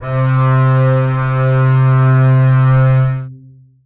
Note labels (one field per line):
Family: string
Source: acoustic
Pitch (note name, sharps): C3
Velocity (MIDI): 50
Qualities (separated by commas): long release, reverb